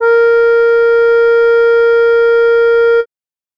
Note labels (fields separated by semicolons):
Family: reed; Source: acoustic; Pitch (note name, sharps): A#4; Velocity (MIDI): 25